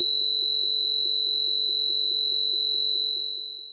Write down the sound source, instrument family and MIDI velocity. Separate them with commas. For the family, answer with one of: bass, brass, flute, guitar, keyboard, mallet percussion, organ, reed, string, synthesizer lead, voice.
synthesizer, bass, 75